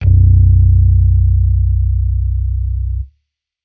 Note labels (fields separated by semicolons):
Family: bass; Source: electronic; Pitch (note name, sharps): B0; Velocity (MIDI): 50; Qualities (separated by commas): distorted